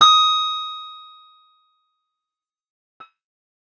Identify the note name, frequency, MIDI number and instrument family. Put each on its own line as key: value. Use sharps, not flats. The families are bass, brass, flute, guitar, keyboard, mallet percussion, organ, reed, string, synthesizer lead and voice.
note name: D#6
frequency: 1245 Hz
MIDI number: 87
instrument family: guitar